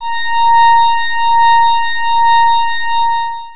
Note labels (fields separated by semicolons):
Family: organ; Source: electronic; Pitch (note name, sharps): A#5; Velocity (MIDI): 100; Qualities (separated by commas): distorted, long release